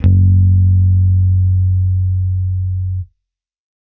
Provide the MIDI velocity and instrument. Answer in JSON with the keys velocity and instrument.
{"velocity": 100, "instrument": "electronic bass"}